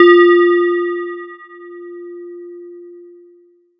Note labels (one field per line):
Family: mallet percussion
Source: electronic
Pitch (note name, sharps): F4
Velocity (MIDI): 75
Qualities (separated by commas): multiphonic